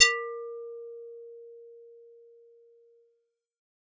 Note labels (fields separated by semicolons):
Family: bass; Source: synthesizer; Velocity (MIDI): 25; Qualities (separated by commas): distorted